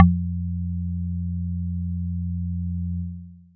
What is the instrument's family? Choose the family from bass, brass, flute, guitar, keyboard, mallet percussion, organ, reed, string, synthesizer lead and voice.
mallet percussion